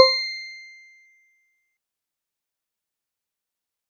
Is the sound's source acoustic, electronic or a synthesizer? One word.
acoustic